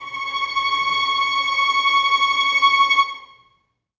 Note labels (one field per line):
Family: string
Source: acoustic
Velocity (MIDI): 25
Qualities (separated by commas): non-linear envelope, reverb